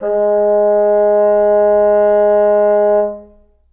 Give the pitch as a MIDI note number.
56